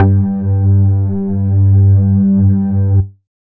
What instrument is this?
synthesizer bass